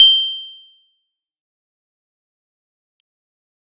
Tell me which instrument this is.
electronic keyboard